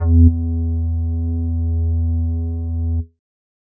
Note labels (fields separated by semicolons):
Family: flute; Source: synthesizer; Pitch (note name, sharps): E2; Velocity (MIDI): 25